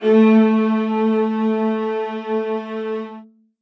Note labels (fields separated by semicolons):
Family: string; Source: acoustic; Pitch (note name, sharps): A3; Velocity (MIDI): 127; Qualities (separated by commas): reverb